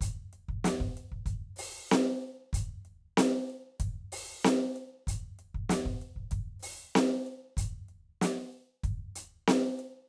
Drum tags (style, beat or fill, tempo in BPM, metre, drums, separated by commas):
funk, beat, 95 BPM, 4/4, closed hi-hat, open hi-hat, hi-hat pedal, snare, kick